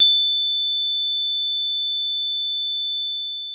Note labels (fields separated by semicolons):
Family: mallet percussion; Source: acoustic; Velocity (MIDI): 100; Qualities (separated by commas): bright, long release